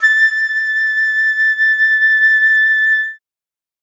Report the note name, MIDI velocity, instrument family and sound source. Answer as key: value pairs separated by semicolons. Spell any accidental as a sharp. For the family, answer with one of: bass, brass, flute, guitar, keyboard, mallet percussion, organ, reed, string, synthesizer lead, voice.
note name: A6; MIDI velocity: 127; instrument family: flute; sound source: acoustic